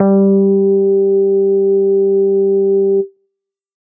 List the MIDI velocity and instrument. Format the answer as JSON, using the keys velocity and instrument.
{"velocity": 100, "instrument": "synthesizer bass"}